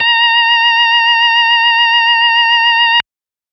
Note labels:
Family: organ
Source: electronic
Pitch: A#5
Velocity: 100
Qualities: distorted

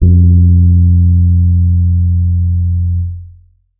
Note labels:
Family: keyboard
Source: electronic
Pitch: F2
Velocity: 75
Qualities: dark, long release

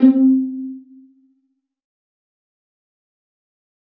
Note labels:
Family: string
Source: acoustic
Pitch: C4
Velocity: 25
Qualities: dark, fast decay, reverb

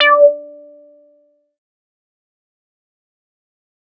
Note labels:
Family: bass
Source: synthesizer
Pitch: D5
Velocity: 50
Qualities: distorted, fast decay, percussive

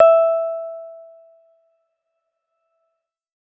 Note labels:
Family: keyboard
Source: electronic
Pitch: E5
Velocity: 75

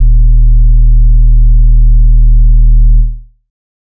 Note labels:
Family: bass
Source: synthesizer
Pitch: D#1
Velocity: 25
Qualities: dark

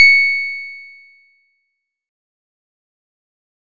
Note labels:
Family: guitar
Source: synthesizer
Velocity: 25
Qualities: fast decay

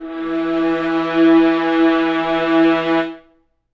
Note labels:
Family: string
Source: acoustic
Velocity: 50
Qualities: reverb

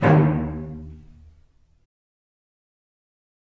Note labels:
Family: string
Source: acoustic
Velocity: 50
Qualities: fast decay, reverb

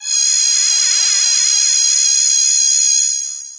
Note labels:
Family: voice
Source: synthesizer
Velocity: 127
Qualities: bright, distorted, long release

